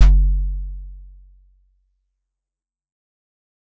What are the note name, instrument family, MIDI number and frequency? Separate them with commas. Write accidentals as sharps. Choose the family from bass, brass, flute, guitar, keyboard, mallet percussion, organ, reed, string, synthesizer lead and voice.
F#1, keyboard, 30, 46.25 Hz